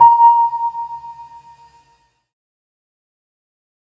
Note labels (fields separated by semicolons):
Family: keyboard; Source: electronic; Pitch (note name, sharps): A#5; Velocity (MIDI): 75; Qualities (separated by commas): fast decay